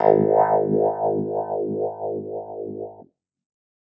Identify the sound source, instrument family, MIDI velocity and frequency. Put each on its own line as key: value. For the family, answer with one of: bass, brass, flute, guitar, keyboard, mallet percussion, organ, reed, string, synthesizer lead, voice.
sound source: electronic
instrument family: keyboard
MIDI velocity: 50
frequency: 51.91 Hz